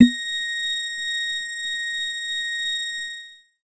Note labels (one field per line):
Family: organ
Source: electronic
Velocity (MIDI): 127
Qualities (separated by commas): reverb